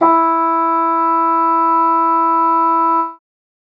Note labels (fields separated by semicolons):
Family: reed; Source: acoustic; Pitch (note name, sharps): E4; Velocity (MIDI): 127